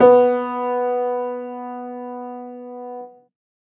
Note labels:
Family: keyboard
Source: acoustic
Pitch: B3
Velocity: 100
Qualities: reverb

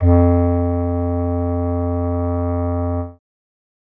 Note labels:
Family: reed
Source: acoustic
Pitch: F2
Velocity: 50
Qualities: dark

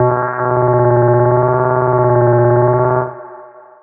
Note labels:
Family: bass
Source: synthesizer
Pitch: B2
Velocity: 25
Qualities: long release, reverb

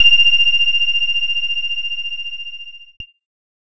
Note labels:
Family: keyboard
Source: electronic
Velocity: 75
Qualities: bright, distorted

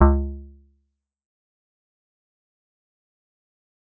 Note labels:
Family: bass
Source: synthesizer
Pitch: C#2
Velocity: 127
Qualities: dark, fast decay, percussive

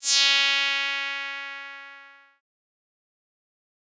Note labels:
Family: bass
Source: synthesizer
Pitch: C#4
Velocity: 127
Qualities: bright, distorted, fast decay

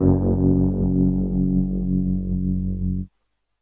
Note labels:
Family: keyboard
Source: electronic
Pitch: F#1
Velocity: 75

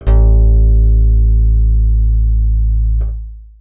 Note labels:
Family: bass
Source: synthesizer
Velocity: 25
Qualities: dark, long release

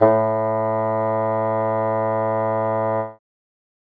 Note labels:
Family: reed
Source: acoustic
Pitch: A2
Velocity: 50

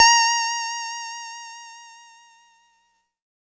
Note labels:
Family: keyboard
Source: electronic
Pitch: A#5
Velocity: 75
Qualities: bright

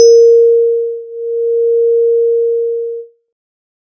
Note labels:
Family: synthesizer lead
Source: synthesizer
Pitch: A#4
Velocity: 75

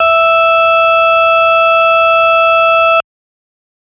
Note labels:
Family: organ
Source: electronic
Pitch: E5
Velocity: 25

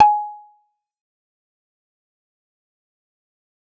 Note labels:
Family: bass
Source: synthesizer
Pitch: G#5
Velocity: 75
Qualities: fast decay, percussive

